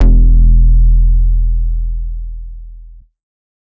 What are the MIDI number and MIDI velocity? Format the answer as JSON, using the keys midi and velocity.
{"midi": 28, "velocity": 100}